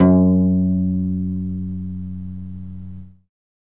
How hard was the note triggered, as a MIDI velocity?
25